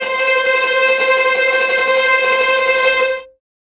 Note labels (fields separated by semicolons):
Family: string; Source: acoustic; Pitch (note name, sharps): C5; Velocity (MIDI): 100; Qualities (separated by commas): bright, non-linear envelope, reverb